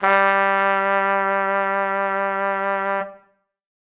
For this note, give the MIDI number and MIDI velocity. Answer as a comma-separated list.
55, 75